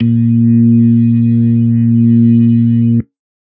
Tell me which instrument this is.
electronic organ